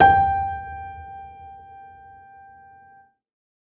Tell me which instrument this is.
acoustic keyboard